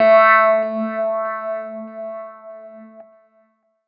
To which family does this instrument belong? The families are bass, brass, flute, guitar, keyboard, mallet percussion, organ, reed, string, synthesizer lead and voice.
keyboard